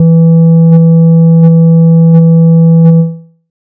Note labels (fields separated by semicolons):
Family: bass; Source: synthesizer; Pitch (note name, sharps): E3; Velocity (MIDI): 127; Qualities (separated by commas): dark